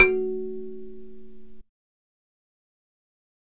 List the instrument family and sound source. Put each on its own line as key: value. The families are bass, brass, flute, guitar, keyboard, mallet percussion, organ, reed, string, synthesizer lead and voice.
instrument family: mallet percussion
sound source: acoustic